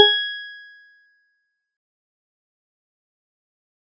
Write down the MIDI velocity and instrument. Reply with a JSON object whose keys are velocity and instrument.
{"velocity": 100, "instrument": "acoustic mallet percussion instrument"}